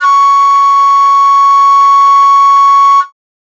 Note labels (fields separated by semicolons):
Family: flute; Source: acoustic; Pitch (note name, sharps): C#6; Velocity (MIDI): 50